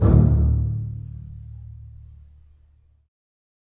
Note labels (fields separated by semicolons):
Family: string; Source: acoustic; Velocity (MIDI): 75; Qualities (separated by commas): reverb